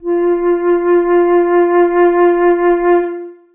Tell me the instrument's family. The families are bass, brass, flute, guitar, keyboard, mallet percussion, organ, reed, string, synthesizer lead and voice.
flute